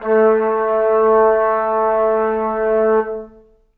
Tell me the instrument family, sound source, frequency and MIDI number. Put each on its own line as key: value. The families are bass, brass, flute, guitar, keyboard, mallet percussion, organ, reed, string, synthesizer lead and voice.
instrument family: brass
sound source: acoustic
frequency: 220 Hz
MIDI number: 57